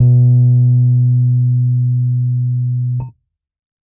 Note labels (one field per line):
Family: keyboard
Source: electronic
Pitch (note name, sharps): B2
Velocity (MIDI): 50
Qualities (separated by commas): dark